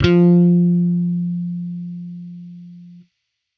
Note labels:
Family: bass; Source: electronic; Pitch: F3; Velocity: 75; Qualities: distorted

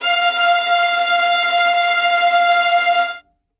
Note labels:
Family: string; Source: acoustic; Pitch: F5; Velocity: 127; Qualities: bright, non-linear envelope, reverb

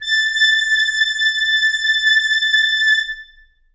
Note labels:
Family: reed; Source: acoustic; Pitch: A6; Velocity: 127; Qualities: reverb

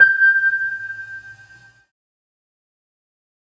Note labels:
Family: keyboard; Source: electronic; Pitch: G6; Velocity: 100; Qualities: fast decay

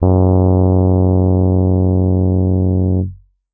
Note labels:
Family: keyboard; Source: electronic; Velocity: 127; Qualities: distorted

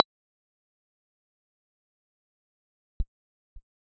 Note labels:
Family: keyboard; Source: electronic; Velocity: 25; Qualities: fast decay, percussive

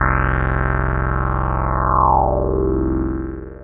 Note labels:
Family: synthesizer lead; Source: synthesizer; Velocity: 50; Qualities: long release

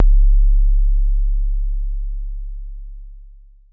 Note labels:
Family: keyboard; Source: electronic; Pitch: C#1; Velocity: 100; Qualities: dark, long release

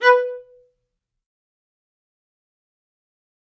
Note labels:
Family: string; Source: acoustic; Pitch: B4; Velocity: 127; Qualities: fast decay, percussive, reverb

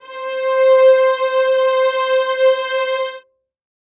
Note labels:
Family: string; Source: acoustic; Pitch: C5; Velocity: 100; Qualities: reverb

